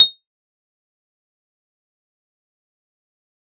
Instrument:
acoustic guitar